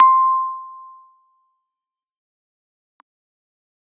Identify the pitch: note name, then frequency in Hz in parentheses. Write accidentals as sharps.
C6 (1047 Hz)